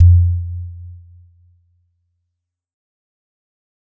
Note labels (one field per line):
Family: mallet percussion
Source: acoustic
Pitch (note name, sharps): F2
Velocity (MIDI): 50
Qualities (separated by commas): dark, fast decay